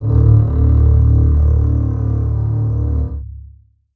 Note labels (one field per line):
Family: string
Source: acoustic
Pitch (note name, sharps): D1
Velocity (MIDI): 25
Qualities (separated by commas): long release, reverb